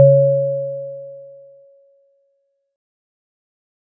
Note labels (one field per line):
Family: mallet percussion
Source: acoustic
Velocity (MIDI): 25